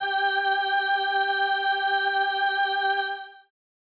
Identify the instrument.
synthesizer keyboard